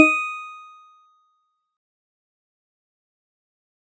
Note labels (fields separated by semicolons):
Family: mallet percussion; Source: acoustic; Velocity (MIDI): 75; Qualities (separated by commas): fast decay, percussive